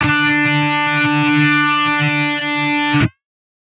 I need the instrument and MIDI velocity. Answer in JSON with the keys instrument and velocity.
{"instrument": "electronic guitar", "velocity": 50}